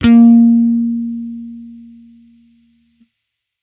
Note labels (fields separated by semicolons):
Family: bass; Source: electronic; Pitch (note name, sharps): A#3; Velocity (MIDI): 75; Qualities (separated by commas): distorted